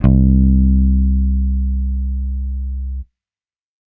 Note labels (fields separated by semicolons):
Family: bass; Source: electronic; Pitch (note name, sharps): C2; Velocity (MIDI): 75